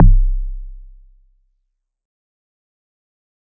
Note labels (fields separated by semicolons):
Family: mallet percussion; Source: acoustic; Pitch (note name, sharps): C1; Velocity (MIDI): 75; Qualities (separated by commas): fast decay